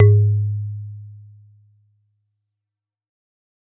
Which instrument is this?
acoustic mallet percussion instrument